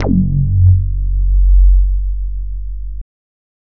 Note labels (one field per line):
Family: bass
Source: synthesizer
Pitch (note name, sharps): F#1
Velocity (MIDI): 25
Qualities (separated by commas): distorted